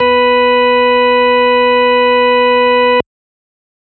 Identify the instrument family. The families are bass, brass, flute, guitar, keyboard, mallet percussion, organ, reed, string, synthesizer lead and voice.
organ